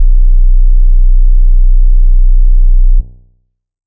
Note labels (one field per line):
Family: bass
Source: synthesizer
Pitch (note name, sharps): B0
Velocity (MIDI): 50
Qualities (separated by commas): dark